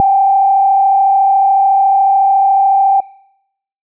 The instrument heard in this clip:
synthesizer bass